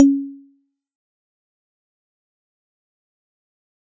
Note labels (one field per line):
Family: mallet percussion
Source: acoustic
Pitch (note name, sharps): C#4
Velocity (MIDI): 127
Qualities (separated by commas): fast decay, percussive